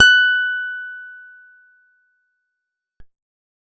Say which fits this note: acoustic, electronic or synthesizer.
acoustic